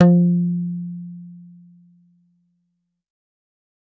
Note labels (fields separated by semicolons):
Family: bass; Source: synthesizer; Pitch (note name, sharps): F3; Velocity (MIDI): 100